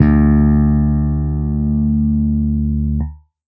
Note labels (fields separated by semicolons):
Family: bass; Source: electronic; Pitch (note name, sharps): D2; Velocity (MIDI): 127